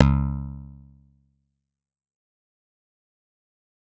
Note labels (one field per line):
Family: bass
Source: synthesizer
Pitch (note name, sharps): C#2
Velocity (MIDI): 127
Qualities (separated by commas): fast decay